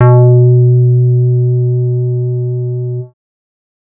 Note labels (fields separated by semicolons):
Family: bass; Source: synthesizer; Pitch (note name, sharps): B2; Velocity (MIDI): 25; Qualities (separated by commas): dark